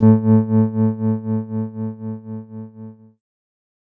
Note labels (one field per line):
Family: keyboard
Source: electronic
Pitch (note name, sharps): A2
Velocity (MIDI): 75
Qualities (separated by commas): dark